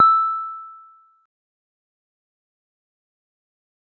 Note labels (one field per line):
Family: guitar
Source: synthesizer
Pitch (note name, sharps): E6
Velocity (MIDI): 50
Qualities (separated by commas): dark, fast decay